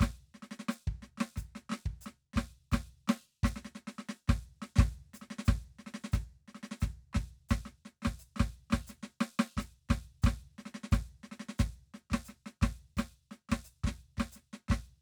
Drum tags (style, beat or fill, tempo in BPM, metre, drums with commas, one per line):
march
beat
176 BPM
4/4
hi-hat pedal, snare, cross-stick, kick